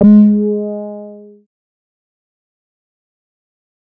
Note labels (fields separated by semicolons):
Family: bass; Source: synthesizer; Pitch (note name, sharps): G#3; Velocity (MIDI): 25; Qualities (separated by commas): distorted, fast decay